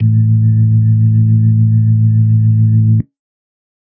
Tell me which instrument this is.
electronic organ